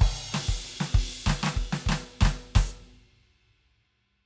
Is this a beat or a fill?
beat